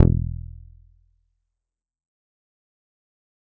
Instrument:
synthesizer bass